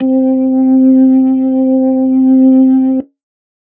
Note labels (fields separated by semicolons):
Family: organ; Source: electronic; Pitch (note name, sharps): C4; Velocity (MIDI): 25; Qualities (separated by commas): dark